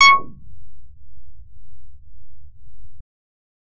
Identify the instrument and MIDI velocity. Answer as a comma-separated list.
synthesizer bass, 127